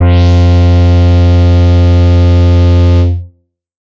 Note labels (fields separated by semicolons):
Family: bass; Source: synthesizer; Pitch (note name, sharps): F2; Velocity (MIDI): 50; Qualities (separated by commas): distorted